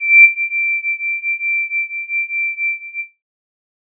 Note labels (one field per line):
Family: flute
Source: synthesizer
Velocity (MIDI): 25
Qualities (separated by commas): distorted